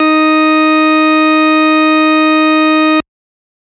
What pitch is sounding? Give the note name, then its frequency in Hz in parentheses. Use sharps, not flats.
D#4 (311.1 Hz)